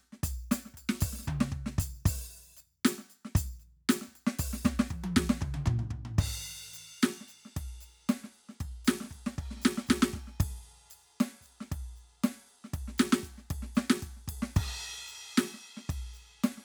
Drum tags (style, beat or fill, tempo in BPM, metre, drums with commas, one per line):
funk
beat
115 BPM
4/4
crash, ride, ride bell, percussion, snare, high tom, mid tom, floor tom, kick